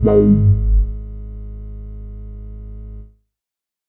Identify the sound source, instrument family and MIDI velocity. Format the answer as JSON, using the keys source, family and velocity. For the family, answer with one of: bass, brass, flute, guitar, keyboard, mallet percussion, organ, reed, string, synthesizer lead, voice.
{"source": "synthesizer", "family": "bass", "velocity": 25}